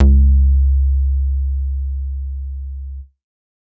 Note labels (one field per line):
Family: bass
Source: synthesizer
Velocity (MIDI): 50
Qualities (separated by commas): dark